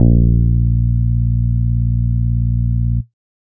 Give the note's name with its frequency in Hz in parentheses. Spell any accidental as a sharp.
A#1 (58.27 Hz)